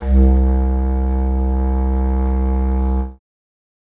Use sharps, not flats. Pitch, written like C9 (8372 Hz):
C2 (65.41 Hz)